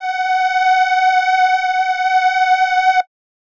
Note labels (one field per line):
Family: reed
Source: acoustic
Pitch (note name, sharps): F#5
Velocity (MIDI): 127